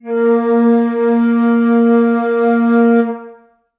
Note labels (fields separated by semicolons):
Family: flute; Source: acoustic; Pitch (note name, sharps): A#3; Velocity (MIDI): 100; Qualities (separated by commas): dark, reverb